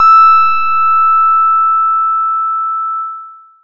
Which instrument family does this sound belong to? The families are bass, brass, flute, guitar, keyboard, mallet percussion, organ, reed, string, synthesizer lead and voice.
bass